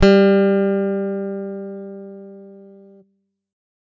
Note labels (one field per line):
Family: guitar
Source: electronic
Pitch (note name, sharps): G3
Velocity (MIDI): 75